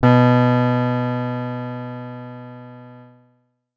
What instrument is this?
acoustic guitar